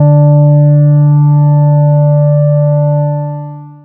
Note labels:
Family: bass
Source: synthesizer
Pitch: D3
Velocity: 75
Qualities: long release

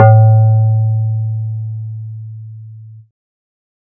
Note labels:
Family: bass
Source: synthesizer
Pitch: A2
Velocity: 50

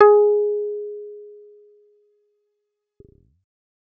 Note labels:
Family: bass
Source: synthesizer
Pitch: G#4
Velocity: 75

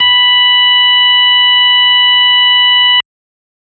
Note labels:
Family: organ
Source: electronic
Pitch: B5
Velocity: 25

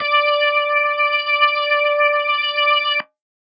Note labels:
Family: organ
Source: electronic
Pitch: D5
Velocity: 25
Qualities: distorted

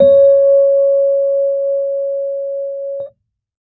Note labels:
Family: keyboard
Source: electronic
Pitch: C#5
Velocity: 50

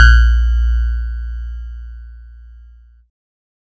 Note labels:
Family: keyboard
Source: electronic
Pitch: A#1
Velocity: 127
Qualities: bright, distorted

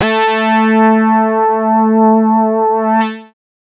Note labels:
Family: bass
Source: synthesizer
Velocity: 50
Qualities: distorted, multiphonic

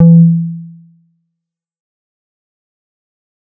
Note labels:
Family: bass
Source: synthesizer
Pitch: E3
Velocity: 127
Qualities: dark, fast decay

